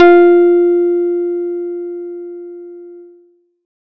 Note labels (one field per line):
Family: guitar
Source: acoustic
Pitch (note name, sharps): F4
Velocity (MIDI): 25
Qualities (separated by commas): dark